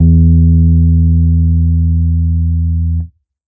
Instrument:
electronic keyboard